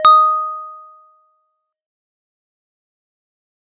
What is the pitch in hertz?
1245 Hz